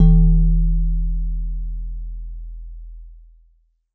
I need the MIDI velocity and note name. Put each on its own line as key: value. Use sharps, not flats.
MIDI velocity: 25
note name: E1